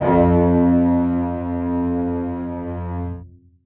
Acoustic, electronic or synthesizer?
acoustic